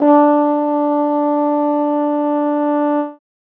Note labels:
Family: brass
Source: acoustic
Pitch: D4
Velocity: 25

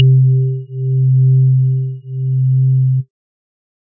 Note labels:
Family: organ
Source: electronic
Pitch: C3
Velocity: 50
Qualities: dark

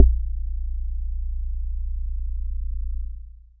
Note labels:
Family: mallet percussion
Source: acoustic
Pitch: A#0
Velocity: 25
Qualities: dark

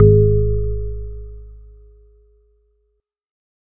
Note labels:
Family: organ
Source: electronic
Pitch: G#1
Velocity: 25

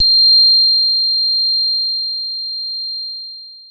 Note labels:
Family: guitar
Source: synthesizer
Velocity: 127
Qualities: bright, long release

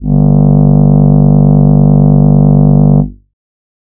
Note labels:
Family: voice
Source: synthesizer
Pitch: G1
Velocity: 127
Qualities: distorted

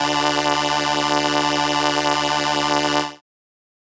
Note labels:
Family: keyboard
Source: synthesizer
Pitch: D2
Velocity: 100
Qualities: bright

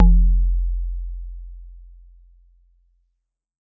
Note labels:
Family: mallet percussion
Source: acoustic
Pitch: F1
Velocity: 50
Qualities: dark

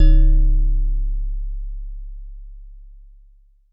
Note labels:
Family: mallet percussion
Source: acoustic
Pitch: C#1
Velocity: 50

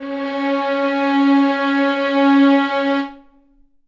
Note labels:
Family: string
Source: acoustic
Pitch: C#4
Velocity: 25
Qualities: reverb

